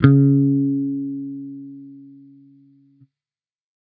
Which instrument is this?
electronic bass